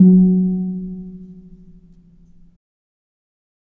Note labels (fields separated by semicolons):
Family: mallet percussion; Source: acoustic; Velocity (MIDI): 25; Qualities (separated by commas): fast decay, reverb